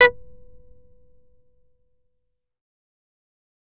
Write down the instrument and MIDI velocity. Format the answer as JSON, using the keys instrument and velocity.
{"instrument": "synthesizer bass", "velocity": 127}